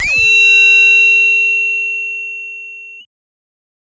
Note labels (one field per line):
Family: bass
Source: synthesizer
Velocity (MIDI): 100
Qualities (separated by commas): bright, distorted, multiphonic